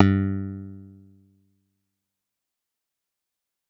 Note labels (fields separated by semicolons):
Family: bass; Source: synthesizer; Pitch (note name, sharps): G2; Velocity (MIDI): 50; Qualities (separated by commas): fast decay